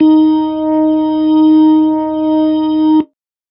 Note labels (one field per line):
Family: organ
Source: electronic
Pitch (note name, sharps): D#4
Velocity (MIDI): 100